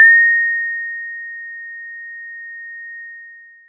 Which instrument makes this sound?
acoustic mallet percussion instrument